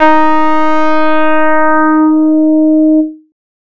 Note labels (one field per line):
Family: bass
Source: synthesizer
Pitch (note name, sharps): D#4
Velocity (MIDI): 100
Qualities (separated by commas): distorted